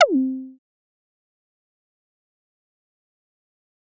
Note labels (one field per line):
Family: bass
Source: synthesizer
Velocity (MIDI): 75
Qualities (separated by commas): fast decay, percussive